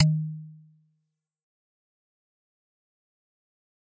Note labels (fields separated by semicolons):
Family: mallet percussion; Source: acoustic; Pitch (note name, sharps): D#3; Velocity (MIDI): 75; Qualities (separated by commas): fast decay, percussive